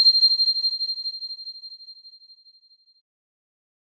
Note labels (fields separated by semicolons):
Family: keyboard; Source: electronic; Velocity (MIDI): 50; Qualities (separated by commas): bright